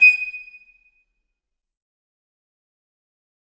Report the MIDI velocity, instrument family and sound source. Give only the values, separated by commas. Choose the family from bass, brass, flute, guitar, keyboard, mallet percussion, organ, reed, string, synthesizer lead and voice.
25, flute, acoustic